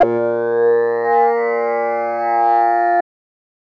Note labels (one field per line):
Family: voice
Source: synthesizer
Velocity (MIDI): 50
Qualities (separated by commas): distorted